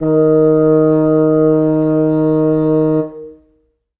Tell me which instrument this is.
acoustic reed instrument